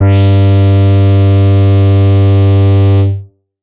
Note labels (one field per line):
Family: bass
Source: synthesizer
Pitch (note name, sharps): G2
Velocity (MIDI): 25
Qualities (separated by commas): distorted